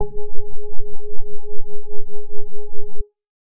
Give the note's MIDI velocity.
25